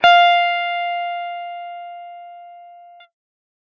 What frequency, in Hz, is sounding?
698.5 Hz